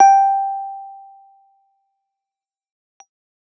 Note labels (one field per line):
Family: keyboard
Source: electronic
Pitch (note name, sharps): G5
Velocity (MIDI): 25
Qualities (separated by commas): fast decay